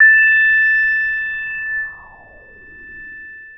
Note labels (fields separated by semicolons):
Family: synthesizer lead; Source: synthesizer; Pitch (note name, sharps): A6; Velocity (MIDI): 25; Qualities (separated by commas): long release